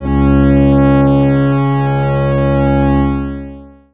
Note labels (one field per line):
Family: organ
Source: electronic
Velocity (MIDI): 100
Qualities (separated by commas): distorted, long release